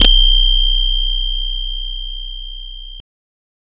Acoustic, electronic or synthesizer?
synthesizer